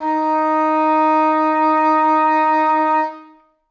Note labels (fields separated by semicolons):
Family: reed; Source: acoustic; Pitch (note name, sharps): D#4; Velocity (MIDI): 50; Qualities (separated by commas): reverb